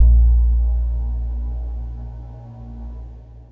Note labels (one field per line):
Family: guitar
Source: electronic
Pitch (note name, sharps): A#1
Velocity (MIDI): 25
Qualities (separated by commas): dark, long release